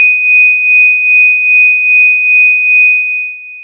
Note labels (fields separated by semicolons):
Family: synthesizer lead; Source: synthesizer; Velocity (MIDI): 25; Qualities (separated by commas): bright, long release